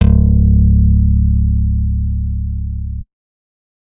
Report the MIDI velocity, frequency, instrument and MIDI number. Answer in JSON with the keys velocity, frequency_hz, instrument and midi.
{"velocity": 100, "frequency_hz": 34.65, "instrument": "acoustic guitar", "midi": 25}